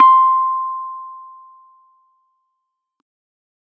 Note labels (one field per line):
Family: keyboard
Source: electronic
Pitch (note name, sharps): C6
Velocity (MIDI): 50